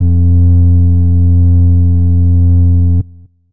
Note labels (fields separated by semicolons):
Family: flute; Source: acoustic; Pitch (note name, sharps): F2; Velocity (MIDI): 127; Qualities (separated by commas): dark